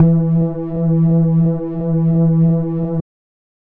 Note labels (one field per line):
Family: bass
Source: synthesizer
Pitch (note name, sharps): E3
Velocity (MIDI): 100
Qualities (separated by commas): dark